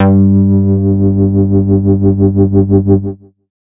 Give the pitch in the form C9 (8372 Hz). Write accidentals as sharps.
G2 (98 Hz)